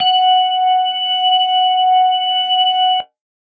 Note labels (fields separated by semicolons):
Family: organ; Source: electronic; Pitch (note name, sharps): F#5; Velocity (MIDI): 75